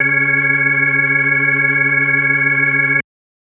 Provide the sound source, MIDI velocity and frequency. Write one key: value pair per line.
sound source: electronic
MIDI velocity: 25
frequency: 138.6 Hz